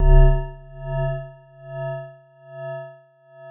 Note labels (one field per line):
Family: mallet percussion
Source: electronic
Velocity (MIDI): 100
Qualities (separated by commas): long release